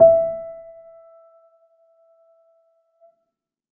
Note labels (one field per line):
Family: keyboard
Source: acoustic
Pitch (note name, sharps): E5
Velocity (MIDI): 25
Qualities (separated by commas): dark, percussive